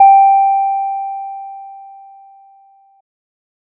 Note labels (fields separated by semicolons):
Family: bass; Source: synthesizer; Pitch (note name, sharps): G5; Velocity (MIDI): 50